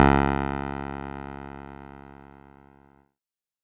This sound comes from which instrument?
electronic keyboard